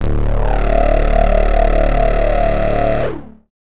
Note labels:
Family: bass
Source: synthesizer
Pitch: D1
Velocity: 25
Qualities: distorted

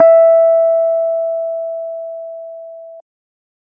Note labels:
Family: keyboard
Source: electronic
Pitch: E5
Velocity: 100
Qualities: dark

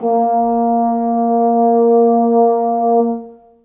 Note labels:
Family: brass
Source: acoustic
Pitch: A#3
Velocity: 50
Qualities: dark, long release, reverb

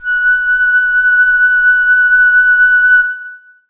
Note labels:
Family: flute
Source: acoustic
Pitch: F#6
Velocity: 25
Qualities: long release, reverb

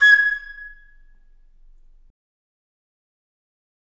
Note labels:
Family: flute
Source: acoustic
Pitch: G#6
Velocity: 127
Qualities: fast decay, percussive, reverb

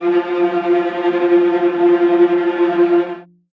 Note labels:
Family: string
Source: acoustic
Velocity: 50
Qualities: non-linear envelope, reverb

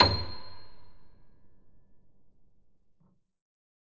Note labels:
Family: keyboard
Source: acoustic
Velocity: 50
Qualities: reverb

